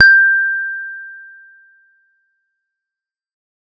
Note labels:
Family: guitar; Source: electronic; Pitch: G6; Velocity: 127

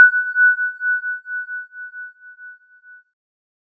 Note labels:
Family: keyboard; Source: synthesizer; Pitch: F#6; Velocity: 25

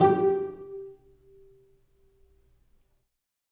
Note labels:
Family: string; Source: acoustic; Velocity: 100; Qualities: dark, reverb

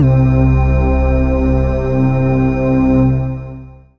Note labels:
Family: synthesizer lead; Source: synthesizer; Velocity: 50; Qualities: long release

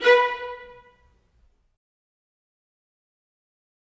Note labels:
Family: string; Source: acoustic; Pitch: B4; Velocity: 100; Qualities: fast decay, reverb

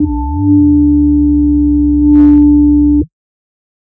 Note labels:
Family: bass; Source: synthesizer; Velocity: 127; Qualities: dark

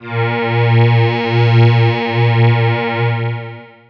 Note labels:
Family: voice; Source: synthesizer; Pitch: A#2; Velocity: 25; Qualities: distorted, long release

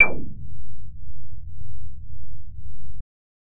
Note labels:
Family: bass; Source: synthesizer; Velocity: 75

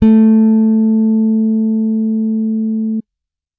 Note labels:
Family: bass; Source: electronic; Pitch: A3; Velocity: 75

